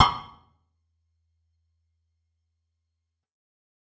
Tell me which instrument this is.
electronic guitar